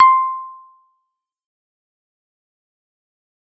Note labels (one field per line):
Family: keyboard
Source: electronic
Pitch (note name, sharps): C6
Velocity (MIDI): 100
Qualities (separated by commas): fast decay, percussive